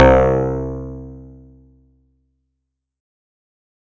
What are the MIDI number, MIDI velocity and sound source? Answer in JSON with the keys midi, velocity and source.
{"midi": 36, "velocity": 100, "source": "acoustic"}